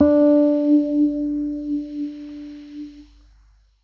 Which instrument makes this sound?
electronic keyboard